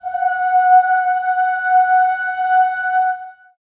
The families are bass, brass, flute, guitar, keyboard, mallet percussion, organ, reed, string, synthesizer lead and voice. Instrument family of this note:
voice